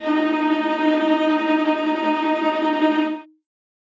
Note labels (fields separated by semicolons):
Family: string; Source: acoustic; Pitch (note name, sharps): D#4; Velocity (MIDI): 75; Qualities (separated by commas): bright, non-linear envelope, reverb